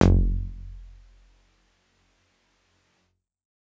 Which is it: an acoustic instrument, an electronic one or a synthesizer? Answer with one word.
electronic